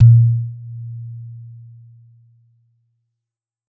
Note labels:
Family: mallet percussion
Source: acoustic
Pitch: A#2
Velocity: 75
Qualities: dark, non-linear envelope

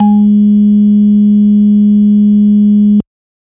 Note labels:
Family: organ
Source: electronic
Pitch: G#3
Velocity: 100

